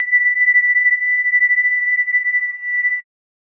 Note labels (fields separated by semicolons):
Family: mallet percussion; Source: electronic; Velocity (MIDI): 127; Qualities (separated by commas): multiphonic, non-linear envelope